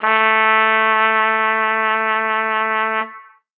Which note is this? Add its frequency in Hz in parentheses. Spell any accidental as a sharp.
A3 (220 Hz)